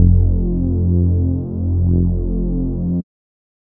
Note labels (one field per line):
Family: bass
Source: synthesizer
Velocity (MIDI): 127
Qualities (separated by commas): dark